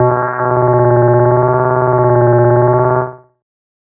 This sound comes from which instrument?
synthesizer bass